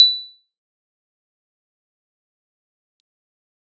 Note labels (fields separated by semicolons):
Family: keyboard; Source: electronic; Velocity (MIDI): 100; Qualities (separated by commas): bright, fast decay, percussive